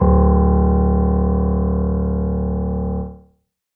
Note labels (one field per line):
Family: keyboard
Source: acoustic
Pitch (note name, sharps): D1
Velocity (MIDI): 50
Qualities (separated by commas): reverb